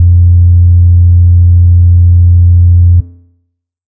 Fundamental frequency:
87.31 Hz